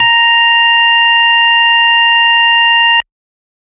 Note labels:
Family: organ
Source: electronic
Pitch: A#5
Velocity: 100

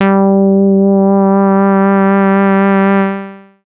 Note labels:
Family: bass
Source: synthesizer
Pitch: G3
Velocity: 127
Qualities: distorted, long release

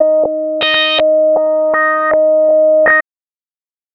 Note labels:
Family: bass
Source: synthesizer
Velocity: 100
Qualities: tempo-synced

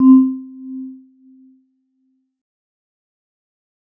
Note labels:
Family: mallet percussion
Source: acoustic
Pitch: C4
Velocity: 25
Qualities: dark, fast decay, non-linear envelope, percussive

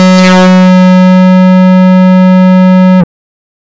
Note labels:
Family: bass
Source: synthesizer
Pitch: F#3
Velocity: 127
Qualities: bright, distorted, non-linear envelope

